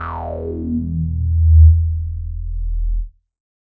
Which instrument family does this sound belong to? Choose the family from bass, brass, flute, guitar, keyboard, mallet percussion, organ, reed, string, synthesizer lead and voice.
bass